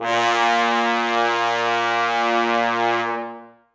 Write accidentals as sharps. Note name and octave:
A#2